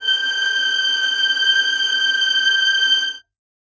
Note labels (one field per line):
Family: string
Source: acoustic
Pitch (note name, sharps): G6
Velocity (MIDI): 75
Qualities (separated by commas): non-linear envelope, reverb